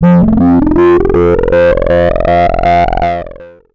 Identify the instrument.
synthesizer bass